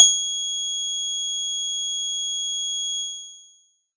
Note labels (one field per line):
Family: mallet percussion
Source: acoustic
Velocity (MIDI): 25